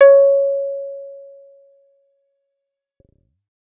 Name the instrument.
synthesizer bass